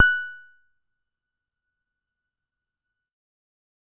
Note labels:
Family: keyboard; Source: electronic; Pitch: F#6; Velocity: 25; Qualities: fast decay, percussive, reverb

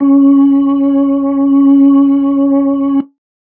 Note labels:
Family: organ; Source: electronic; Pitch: C#4; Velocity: 50; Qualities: dark

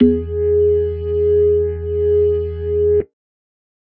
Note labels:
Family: organ; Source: electronic; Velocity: 25

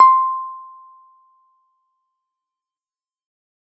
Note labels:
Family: keyboard; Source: electronic; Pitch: C6; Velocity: 50; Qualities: fast decay, percussive

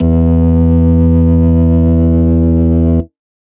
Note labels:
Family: organ; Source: electronic; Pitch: E2; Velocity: 100; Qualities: distorted

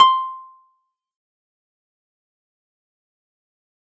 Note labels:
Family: guitar; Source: acoustic; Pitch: C6; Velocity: 100; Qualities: fast decay, percussive

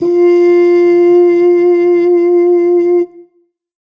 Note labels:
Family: brass; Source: acoustic; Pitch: F4; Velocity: 50

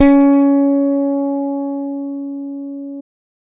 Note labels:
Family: bass; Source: electronic; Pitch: C#4; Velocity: 50

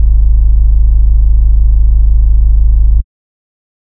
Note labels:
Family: bass; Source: synthesizer; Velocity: 25; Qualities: dark, distorted

